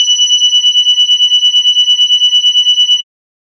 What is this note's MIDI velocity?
100